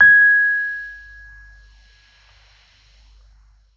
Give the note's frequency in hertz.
1661 Hz